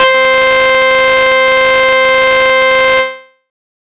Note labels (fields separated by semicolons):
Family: bass; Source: synthesizer; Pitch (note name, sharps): C5; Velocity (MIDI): 127; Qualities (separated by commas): bright, distorted